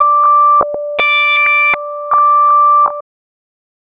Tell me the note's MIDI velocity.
75